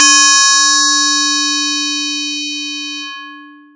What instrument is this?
acoustic mallet percussion instrument